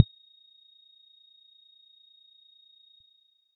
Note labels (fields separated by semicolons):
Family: mallet percussion; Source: electronic; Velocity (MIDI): 25; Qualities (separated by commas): percussive